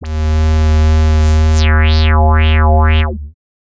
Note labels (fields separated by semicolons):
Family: bass; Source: synthesizer; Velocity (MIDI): 127; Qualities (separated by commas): bright, distorted, non-linear envelope